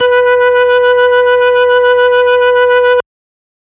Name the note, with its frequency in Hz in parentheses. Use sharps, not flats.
B4 (493.9 Hz)